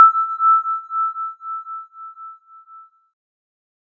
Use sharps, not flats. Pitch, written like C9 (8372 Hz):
E6 (1319 Hz)